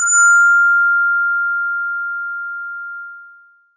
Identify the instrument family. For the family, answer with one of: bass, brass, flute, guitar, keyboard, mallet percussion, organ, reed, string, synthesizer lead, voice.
mallet percussion